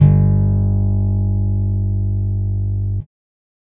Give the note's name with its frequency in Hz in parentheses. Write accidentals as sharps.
G1 (49 Hz)